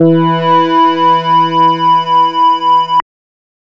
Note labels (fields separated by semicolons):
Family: bass; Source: synthesizer; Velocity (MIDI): 127; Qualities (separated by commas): distorted, multiphonic